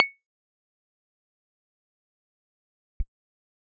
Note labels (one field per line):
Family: keyboard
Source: electronic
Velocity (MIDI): 50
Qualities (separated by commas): fast decay, percussive